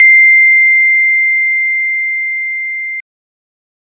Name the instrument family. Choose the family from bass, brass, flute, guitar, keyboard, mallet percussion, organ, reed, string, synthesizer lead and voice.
organ